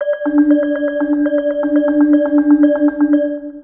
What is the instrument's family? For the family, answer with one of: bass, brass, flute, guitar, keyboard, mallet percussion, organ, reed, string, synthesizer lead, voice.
mallet percussion